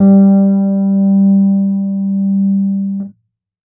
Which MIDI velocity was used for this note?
100